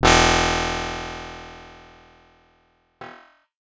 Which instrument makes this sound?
acoustic guitar